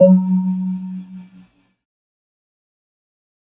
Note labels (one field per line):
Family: keyboard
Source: synthesizer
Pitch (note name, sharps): F#3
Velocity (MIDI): 50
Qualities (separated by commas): fast decay